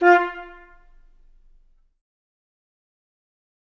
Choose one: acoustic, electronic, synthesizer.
acoustic